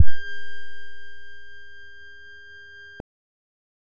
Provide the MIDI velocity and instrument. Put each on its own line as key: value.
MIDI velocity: 25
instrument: synthesizer bass